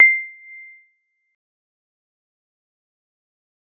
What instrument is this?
acoustic mallet percussion instrument